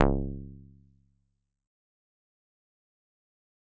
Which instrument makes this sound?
acoustic mallet percussion instrument